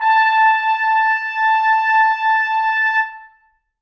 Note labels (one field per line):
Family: brass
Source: acoustic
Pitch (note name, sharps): A5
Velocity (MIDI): 75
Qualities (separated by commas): reverb